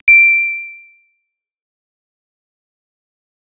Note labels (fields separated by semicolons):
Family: bass; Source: synthesizer; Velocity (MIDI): 127; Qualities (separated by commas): distorted, fast decay